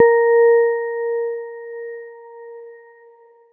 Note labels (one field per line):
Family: keyboard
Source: electronic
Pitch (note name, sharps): A#4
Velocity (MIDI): 127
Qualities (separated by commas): dark